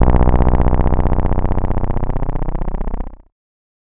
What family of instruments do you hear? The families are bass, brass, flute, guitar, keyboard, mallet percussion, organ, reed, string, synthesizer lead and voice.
bass